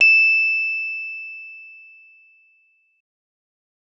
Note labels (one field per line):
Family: keyboard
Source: electronic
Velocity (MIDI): 127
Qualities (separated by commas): bright